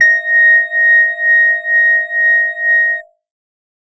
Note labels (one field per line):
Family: organ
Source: electronic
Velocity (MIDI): 50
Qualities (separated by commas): distorted